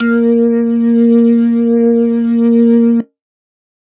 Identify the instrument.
electronic organ